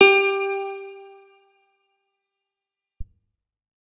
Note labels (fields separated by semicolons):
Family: guitar; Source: electronic; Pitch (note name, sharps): G4; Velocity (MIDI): 100; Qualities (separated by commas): bright, reverb